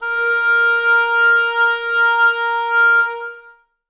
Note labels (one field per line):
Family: reed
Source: acoustic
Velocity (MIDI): 127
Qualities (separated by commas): long release, reverb